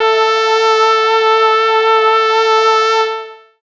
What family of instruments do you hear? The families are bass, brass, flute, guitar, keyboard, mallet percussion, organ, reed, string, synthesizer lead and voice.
voice